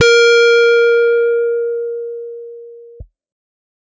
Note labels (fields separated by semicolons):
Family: guitar; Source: electronic; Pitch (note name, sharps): A#4; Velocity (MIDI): 50; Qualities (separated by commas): bright, distorted